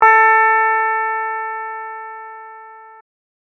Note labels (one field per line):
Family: keyboard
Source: electronic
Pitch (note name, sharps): A4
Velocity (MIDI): 25